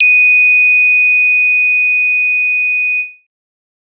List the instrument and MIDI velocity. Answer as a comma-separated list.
synthesizer bass, 25